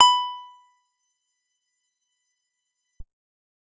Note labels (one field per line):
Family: guitar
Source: acoustic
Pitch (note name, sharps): B5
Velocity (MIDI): 100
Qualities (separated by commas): percussive